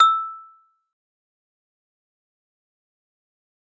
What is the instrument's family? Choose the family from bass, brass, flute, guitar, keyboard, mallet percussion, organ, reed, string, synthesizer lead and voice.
mallet percussion